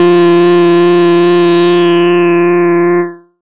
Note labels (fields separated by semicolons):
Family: bass; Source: synthesizer; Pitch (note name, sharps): F3; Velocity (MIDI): 100; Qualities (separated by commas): bright, distorted, non-linear envelope